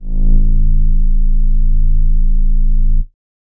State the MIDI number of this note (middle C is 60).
21